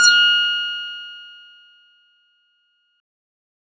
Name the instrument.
synthesizer bass